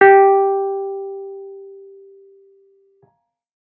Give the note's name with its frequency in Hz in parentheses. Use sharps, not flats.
G4 (392 Hz)